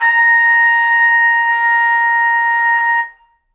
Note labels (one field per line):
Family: brass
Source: acoustic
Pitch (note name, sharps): A#5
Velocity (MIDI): 25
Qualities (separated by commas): reverb